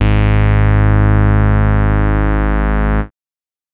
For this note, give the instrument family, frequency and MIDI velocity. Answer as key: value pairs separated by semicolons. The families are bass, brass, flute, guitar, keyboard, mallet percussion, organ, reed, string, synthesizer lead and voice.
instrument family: bass; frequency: 51.91 Hz; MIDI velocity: 75